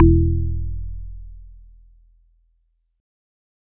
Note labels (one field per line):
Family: organ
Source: electronic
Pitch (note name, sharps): E1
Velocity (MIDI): 100